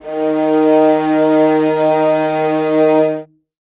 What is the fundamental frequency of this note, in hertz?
155.6 Hz